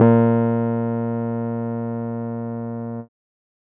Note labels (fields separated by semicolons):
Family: keyboard; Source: electronic; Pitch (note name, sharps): A#2; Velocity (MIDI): 127